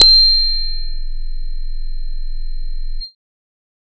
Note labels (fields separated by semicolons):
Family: bass; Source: synthesizer; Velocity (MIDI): 50; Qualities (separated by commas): bright, distorted, multiphonic, tempo-synced